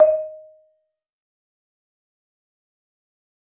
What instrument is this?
acoustic mallet percussion instrument